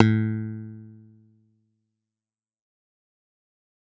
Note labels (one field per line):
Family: bass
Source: synthesizer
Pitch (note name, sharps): A2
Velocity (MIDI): 75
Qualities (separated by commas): fast decay